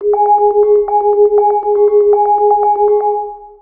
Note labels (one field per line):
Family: mallet percussion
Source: synthesizer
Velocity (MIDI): 50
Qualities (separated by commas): dark, long release, multiphonic, percussive, tempo-synced